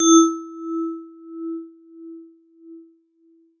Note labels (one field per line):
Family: mallet percussion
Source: acoustic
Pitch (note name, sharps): E4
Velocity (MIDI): 127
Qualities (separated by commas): non-linear envelope